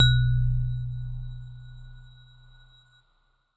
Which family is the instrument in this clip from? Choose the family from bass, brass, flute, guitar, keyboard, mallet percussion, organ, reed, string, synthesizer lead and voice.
keyboard